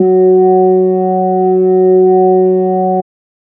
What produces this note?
electronic organ